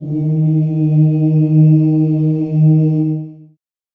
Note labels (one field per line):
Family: voice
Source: acoustic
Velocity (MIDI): 100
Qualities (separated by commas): long release, reverb